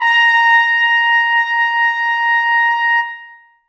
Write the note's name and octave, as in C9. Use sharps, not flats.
A#5